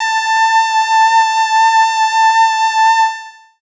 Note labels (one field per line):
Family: voice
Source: synthesizer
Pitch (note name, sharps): A5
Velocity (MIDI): 50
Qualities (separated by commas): bright